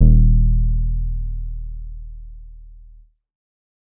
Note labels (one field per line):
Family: bass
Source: synthesizer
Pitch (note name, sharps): D#1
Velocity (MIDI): 50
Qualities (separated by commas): dark